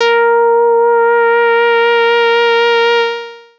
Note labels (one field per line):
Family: bass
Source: synthesizer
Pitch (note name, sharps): A#4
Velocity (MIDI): 100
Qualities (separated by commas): distorted, long release